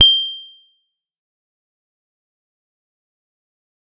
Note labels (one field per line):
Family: guitar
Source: electronic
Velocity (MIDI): 75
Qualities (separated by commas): fast decay, percussive